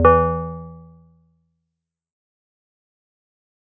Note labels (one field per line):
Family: mallet percussion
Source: acoustic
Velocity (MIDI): 127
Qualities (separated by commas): dark, fast decay, multiphonic